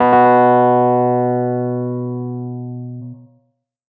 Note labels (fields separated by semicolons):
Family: keyboard; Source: electronic; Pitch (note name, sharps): B2; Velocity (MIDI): 127; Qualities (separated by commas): tempo-synced